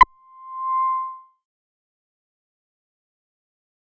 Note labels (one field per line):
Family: bass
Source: synthesizer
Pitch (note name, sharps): C6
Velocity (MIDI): 100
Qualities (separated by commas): distorted, fast decay